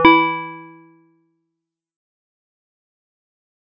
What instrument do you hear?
acoustic mallet percussion instrument